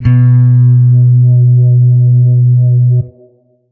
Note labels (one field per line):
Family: guitar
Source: electronic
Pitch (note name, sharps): B2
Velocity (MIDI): 50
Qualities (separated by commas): distorted